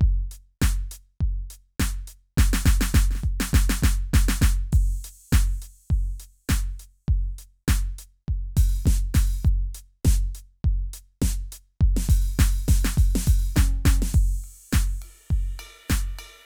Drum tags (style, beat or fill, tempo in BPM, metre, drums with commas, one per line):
rock
beat
102 BPM
4/4
crash, ride, ride bell, closed hi-hat, open hi-hat, hi-hat pedal, snare, high tom, kick